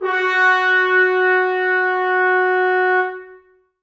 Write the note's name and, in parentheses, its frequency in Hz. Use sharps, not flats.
F#4 (370 Hz)